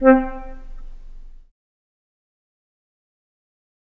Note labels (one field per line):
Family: flute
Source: acoustic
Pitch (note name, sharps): C4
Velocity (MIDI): 25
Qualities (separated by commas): fast decay, reverb